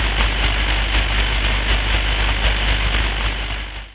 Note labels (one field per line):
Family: keyboard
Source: electronic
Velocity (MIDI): 127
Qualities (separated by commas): distorted, long release, tempo-synced